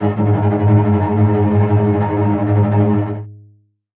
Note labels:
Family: string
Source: acoustic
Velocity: 127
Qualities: long release, non-linear envelope, reverb

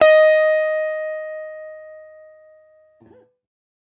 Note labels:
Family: guitar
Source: electronic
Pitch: D#5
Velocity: 127

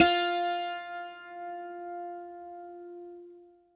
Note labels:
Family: guitar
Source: acoustic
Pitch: F4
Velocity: 50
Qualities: bright, reverb

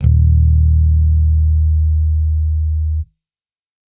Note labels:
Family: bass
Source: electronic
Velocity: 50

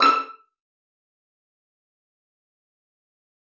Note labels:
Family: string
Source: acoustic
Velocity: 25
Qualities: fast decay, percussive, reverb

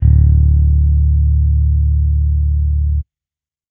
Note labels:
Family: bass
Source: electronic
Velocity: 50

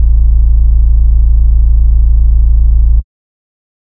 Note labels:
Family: bass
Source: synthesizer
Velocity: 25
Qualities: dark, distorted

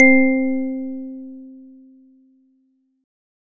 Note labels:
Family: organ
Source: electronic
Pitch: C4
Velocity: 100

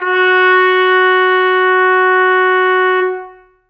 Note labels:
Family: brass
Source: acoustic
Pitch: F#4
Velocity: 75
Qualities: reverb

